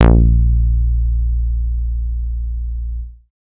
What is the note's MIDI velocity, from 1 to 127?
127